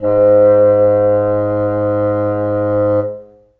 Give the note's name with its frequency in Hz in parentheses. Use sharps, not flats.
G#2 (103.8 Hz)